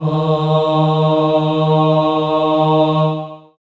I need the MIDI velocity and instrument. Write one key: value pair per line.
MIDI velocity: 50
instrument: acoustic voice